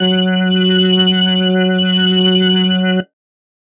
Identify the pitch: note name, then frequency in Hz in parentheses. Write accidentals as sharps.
F#3 (185 Hz)